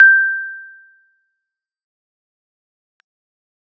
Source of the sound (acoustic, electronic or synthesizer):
electronic